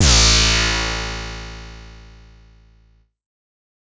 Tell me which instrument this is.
synthesizer bass